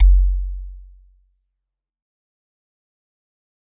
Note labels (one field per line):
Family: mallet percussion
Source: acoustic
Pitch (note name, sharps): F#1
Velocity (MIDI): 100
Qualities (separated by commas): dark, fast decay